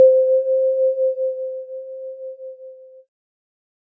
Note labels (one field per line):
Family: keyboard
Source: electronic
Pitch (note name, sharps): C5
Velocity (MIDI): 50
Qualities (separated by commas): multiphonic